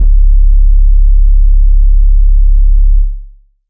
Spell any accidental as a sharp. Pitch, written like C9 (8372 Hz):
C#1 (34.65 Hz)